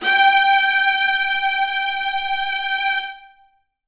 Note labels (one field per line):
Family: string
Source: acoustic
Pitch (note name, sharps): G5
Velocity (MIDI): 127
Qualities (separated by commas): bright, reverb